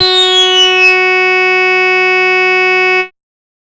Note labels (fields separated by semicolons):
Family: bass; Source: synthesizer; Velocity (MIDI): 75; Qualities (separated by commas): bright, distorted, multiphonic